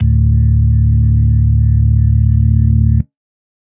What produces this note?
electronic organ